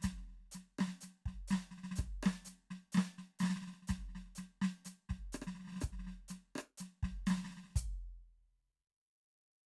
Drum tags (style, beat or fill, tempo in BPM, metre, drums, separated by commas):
New Orleans second line, beat, 124 BPM, 4/4, hi-hat pedal, snare, cross-stick, kick